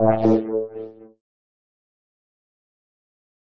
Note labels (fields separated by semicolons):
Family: keyboard; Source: electronic; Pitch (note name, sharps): A2; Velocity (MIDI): 50; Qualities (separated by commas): distorted, fast decay, non-linear envelope